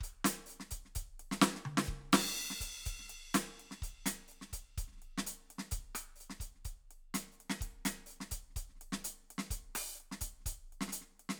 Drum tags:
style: Middle Eastern; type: beat; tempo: 126 BPM; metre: 4/4; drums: crash, closed hi-hat, open hi-hat, hi-hat pedal, snare, cross-stick, high tom, kick

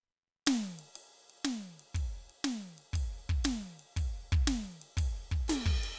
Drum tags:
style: rock; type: beat; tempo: 120 BPM; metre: 4/4; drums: ride, snare, kick

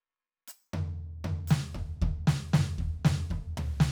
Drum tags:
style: rock; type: fill; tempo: 118 BPM; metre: 4/4; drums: crash, percussion, snare, mid tom, floor tom, kick

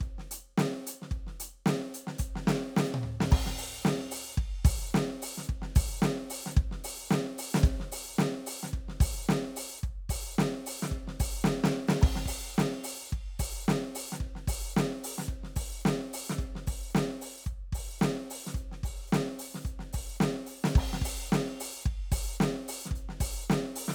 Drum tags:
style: swing; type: beat; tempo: 110 BPM; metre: 4/4; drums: crash, closed hi-hat, open hi-hat, hi-hat pedal, snare, high tom, floor tom, kick

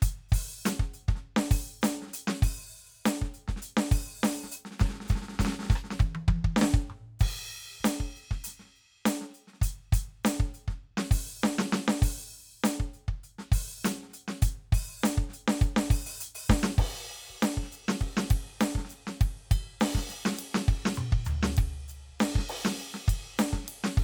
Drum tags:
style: Latin funk; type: beat; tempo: 100 BPM; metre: 4/4; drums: crash, ride, ride bell, closed hi-hat, open hi-hat, hi-hat pedal, snare, cross-stick, high tom, mid tom, floor tom, kick

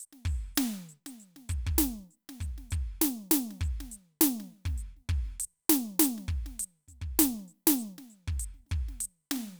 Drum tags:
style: funk; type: beat; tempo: 100 BPM; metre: 4/4; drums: closed hi-hat, open hi-hat, hi-hat pedal, snare, kick

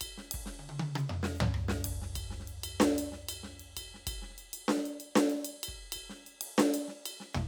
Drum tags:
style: Afro-Cuban; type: beat; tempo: 128 BPM; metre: 4/4; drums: ride, ride bell, hi-hat pedal, snare, cross-stick, high tom, mid tom, floor tom, kick

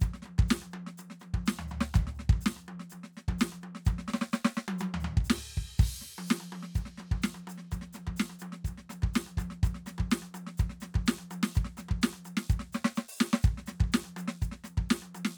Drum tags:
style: prog rock; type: beat; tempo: 125 BPM; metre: 4/4; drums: crash, open hi-hat, hi-hat pedal, snare, high tom, floor tom, kick

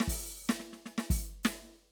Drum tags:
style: fast funk; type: fill; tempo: 125 BPM; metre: 4/4; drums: closed hi-hat, open hi-hat, hi-hat pedal, snare, kick

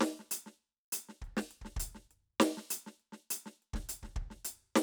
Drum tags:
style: hip-hop; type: beat; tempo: 100 BPM; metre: 4/4; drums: closed hi-hat, snare, kick

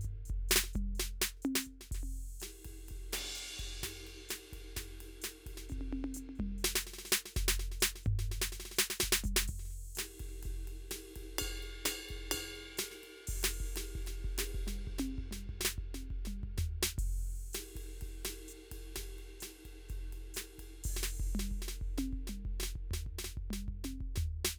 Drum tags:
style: bossa nova; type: beat; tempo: 127 BPM; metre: 4/4; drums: crash, ride, ride bell, hi-hat pedal, snare, high tom, mid tom, floor tom, kick

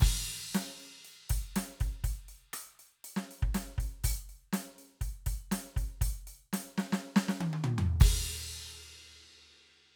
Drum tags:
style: rock; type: beat; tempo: 120 BPM; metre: 4/4; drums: crash, ride, closed hi-hat, open hi-hat, snare, cross-stick, high tom, mid tom, floor tom, kick

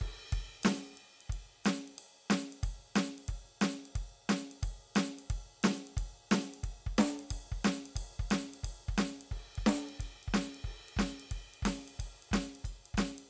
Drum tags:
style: rock; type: beat; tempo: 90 BPM; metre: 4/4; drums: ride, ride bell, hi-hat pedal, snare, kick

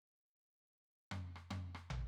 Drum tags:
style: Afro-Cuban rumba; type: fill; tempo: 110 BPM; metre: 4/4; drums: cross-stick, high tom, floor tom

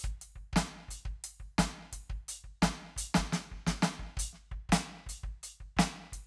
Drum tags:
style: rock; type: beat; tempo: 115 BPM; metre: 4/4; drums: closed hi-hat, hi-hat pedal, snare, kick

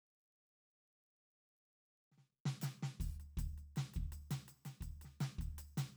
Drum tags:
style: funk; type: beat; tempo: 80 BPM; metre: 4/4; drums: percussion, snare, kick

